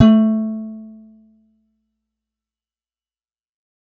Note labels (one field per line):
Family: guitar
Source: acoustic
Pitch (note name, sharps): A3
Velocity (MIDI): 25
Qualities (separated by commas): fast decay